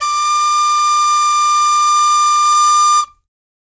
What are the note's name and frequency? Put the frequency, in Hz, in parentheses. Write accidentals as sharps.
D6 (1175 Hz)